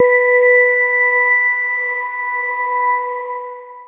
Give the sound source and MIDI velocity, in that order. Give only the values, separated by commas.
electronic, 25